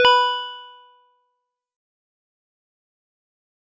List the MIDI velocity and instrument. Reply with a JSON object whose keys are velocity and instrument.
{"velocity": 127, "instrument": "acoustic mallet percussion instrument"}